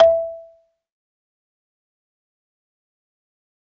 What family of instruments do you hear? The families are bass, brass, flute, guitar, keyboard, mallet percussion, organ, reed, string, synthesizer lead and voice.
mallet percussion